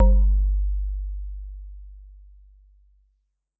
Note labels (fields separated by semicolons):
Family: mallet percussion; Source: acoustic; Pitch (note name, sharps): G1; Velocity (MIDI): 25; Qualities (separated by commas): dark, reverb